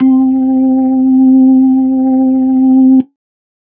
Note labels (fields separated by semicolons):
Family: organ; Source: electronic; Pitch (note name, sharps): C4; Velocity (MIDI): 127